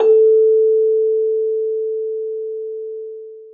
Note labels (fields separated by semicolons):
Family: mallet percussion; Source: acoustic; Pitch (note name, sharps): A4; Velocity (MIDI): 25; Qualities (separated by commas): long release, reverb